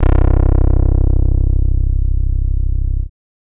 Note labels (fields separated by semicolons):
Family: bass; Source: synthesizer; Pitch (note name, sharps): C1; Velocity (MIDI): 50; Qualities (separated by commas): distorted